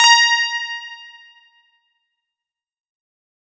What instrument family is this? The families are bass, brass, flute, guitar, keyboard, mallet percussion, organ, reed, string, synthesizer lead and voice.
guitar